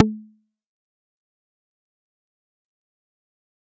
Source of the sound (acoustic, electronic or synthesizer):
synthesizer